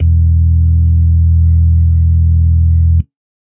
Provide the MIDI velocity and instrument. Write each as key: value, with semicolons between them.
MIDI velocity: 25; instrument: electronic organ